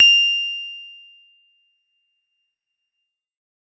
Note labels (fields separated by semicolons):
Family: keyboard; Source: electronic; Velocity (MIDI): 75; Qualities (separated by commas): bright